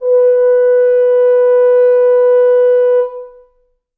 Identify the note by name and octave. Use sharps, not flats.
B4